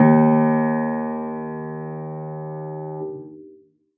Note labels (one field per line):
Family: keyboard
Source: acoustic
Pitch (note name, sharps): D#2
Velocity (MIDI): 75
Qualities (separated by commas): long release, reverb